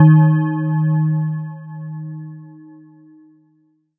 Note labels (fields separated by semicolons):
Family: mallet percussion; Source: electronic; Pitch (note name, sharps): D#3; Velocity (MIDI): 50